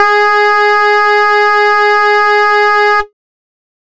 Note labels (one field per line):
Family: bass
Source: synthesizer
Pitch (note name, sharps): G#4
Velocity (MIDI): 127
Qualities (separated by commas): bright, distorted, multiphonic, tempo-synced